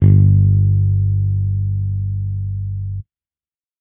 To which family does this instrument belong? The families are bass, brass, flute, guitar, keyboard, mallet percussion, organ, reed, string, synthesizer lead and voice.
bass